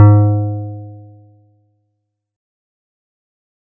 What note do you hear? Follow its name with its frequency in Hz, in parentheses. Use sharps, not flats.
G#2 (103.8 Hz)